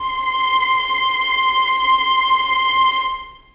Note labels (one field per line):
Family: string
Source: acoustic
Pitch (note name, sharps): C6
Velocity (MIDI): 25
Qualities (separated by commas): bright, reverb